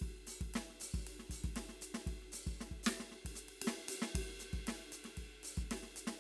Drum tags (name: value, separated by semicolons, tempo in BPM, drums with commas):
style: jazz-funk; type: beat; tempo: 116 BPM; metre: 4/4; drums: ride, hi-hat pedal, snare, kick